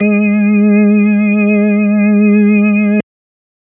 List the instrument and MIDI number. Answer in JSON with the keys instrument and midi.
{"instrument": "electronic organ", "midi": 56}